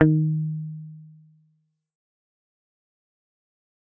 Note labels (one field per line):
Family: guitar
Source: electronic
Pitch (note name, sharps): D#3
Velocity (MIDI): 50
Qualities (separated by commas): fast decay